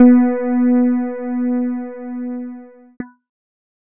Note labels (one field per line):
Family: keyboard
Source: electronic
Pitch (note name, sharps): B3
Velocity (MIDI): 50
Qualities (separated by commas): dark, distorted